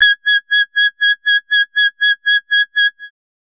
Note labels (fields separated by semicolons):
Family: bass; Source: synthesizer; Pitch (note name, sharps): G#6; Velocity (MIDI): 100; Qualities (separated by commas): bright, distorted, tempo-synced